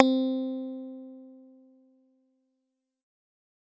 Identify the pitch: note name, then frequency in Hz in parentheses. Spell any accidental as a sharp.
C4 (261.6 Hz)